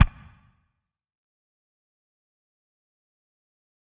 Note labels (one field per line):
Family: guitar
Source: electronic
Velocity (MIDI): 75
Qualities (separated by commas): distorted, fast decay, percussive